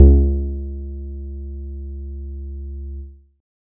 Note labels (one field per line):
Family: guitar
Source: synthesizer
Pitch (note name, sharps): C#2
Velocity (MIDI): 75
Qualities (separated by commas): dark